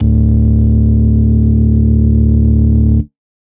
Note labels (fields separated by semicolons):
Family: organ; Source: electronic; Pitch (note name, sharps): D1; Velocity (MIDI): 100; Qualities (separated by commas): distorted